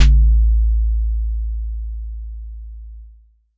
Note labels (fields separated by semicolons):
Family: bass; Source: synthesizer; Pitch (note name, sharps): A1; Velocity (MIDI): 25; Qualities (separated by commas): distorted